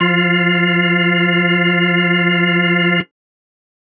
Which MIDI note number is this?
53